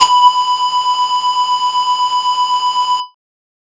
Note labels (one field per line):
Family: flute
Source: synthesizer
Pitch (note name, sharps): B5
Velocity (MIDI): 127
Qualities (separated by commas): distorted